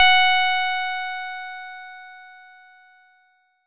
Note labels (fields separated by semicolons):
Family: bass; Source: synthesizer; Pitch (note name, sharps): F#5; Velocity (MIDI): 75; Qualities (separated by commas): bright, distorted